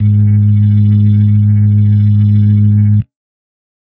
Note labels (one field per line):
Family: organ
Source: electronic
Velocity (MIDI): 127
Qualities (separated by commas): dark